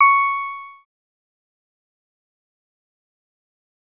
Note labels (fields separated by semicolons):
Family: synthesizer lead; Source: synthesizer; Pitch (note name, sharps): C#6; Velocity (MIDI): 50; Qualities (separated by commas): distorted, fast decay